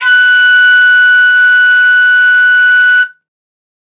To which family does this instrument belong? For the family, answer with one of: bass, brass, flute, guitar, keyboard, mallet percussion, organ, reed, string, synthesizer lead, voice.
flute